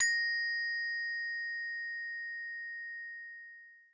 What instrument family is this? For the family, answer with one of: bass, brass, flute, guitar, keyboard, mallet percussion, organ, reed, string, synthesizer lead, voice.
mallet percussion